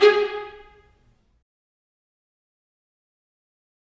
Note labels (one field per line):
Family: string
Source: acoustic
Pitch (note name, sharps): G#4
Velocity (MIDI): 25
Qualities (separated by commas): fast decay, percussive, reverb